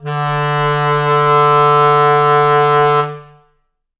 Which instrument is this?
acoustic reed instrument